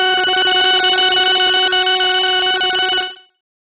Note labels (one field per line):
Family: bass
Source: synthesizer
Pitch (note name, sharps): F#4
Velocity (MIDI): 100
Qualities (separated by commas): bright, distorted, non-linear envelope